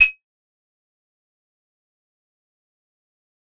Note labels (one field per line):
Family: keyboard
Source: acoustic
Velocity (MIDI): 127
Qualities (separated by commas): fast decay, percussive